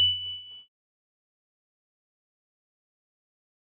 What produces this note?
electronic keyboard